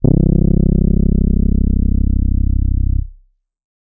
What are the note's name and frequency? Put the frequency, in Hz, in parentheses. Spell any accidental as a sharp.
C1 (32.7 Hz)